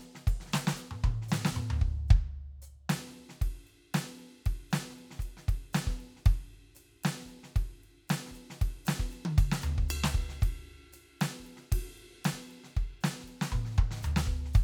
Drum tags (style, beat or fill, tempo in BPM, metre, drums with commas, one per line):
funk
beat
115 BPM
4/4
crash, ride, ride bell, hi-hat pedal, snare, high tom, mid tom, floor tom, kick